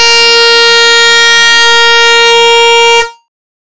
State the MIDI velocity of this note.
100